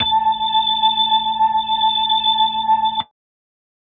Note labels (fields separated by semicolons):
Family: organ; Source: electronic; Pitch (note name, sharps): A5; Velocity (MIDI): 50